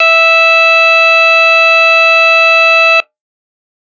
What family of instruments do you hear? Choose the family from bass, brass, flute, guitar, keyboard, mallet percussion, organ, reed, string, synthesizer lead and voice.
organ